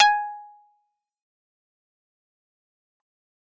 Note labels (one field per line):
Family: keyboard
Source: electronic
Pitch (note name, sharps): G#5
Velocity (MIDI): 127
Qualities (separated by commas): distorted, fast decay, percussive